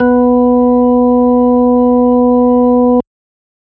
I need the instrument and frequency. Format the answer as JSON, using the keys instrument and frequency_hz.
{"instrument": "electronic organ", "frequency_hz": 246.9}